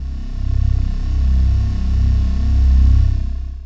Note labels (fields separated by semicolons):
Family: voice; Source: synthesizer; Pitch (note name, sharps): C1; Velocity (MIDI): 75; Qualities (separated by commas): distorted, long release